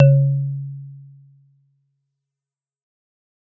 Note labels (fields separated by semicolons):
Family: mallet percussion; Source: acoustic; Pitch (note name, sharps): C#3; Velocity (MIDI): 127; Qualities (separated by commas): dark, fast decay